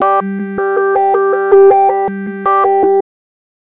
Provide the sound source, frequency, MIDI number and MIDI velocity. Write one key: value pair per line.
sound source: synthesizer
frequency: 392 Hz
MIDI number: 67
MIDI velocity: 75